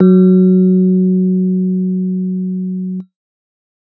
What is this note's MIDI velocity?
25